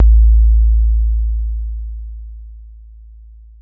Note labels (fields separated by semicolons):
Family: keyboard; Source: electronic; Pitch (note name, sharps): A1; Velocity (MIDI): 100; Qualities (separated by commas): dark, long release